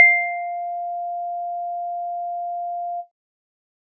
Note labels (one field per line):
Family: keyboard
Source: electronic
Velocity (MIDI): 75